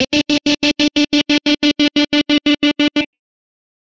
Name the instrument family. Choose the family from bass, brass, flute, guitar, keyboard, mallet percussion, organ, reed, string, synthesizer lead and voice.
guitar